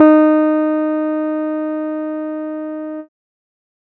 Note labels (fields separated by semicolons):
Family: keyboard; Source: electronic; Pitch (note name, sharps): D#4; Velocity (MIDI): 75